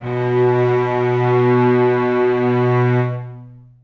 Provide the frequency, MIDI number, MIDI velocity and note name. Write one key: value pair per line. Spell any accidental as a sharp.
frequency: 123.5 Hz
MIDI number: 47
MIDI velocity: 75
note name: B2